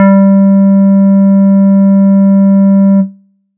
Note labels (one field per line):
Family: bass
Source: synthesizer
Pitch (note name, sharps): G3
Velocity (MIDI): 75